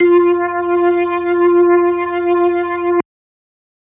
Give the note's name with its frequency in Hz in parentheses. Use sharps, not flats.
F4 (349.2 Hz)